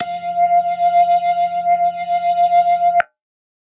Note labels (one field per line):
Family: organ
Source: electronic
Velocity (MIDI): 127